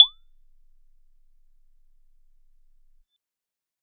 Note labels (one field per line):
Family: bass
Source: synthesizer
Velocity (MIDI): 25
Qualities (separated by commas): bright, percussive